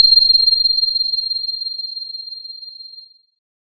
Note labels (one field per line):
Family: keyboard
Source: electronic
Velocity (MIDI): 25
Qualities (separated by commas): bright